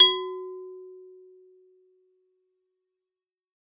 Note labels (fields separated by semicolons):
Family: mallet percussion; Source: acoustic; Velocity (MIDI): 127